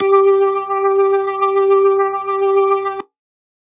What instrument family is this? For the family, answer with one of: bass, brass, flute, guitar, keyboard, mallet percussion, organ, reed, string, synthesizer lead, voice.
organ